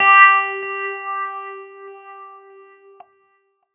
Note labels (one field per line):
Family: keyboard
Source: electronic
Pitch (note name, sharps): G4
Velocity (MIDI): 75